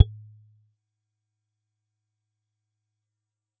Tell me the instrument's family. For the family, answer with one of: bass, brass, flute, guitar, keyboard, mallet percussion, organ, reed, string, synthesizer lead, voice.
guitar